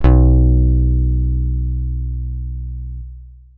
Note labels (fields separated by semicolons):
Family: guitar; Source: electronic; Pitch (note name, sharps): B1; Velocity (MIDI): 75; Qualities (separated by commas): long release